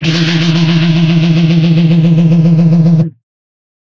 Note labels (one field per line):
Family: guitar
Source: electronic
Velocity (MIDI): 75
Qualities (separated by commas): bright, distorted